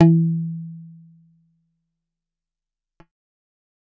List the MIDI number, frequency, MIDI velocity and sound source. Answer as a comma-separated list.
52, 164.8 Hz, 100, acoustic